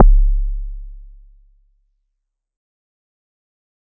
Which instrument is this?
acoustic mallet percussion instrument